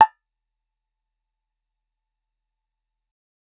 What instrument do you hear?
synthesizer bass